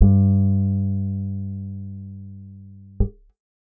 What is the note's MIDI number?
43